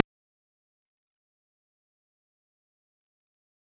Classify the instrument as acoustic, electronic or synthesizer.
synthesizer